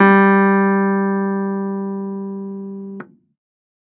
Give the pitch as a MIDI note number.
55